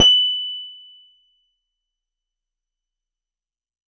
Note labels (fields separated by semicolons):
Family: keyboard; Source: electronic; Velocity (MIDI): 25; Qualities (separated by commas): fast decay